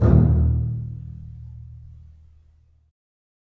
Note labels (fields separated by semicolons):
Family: string; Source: acoustic; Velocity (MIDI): 50; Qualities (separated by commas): reverb